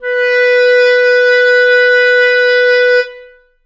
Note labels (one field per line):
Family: reed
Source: acoustic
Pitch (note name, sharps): B4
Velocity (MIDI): 127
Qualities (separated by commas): reverb